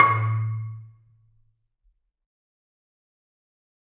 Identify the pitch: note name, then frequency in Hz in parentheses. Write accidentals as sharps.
A2 (110 Hz)